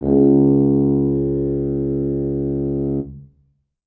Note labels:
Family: brass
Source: acoustic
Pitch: C#2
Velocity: 75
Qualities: dark, reverb

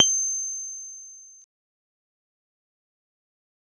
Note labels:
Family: guitar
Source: synthesizer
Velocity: 25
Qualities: bright, fast decay

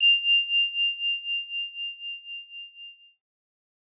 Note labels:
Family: keyboard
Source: electronic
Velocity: 25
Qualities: bright

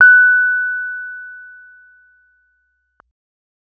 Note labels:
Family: keyboard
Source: electronic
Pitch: F#6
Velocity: 75

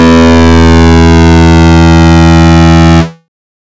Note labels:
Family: bass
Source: synthesizer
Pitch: E2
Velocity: 50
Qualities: bright, distorted

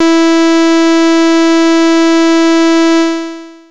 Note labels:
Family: bass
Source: synthesizer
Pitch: E4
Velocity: 25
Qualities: bright, distorted, long release

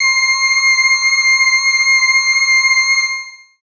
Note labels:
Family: voice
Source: synthesizer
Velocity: 127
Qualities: bright, long release

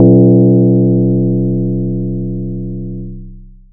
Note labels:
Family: mallet percussion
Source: acoustic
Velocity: 127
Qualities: distorted, long release

